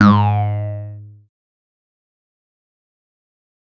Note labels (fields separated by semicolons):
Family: bass; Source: synthesizer; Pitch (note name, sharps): G#2; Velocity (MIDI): 25; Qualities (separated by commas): distorted, fast decay